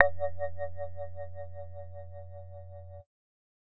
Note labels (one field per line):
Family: bass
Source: synthesizer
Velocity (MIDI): 50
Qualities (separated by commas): distorted